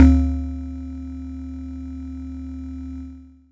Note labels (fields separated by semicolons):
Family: mallet percussion; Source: acoustic; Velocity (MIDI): 50; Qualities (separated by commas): distorted